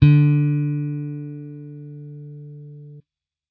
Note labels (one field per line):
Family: bass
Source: electronic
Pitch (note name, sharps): D3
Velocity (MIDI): 75